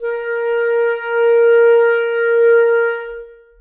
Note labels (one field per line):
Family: reed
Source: acoustic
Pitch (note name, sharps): A#4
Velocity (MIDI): 75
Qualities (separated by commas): long release, reverb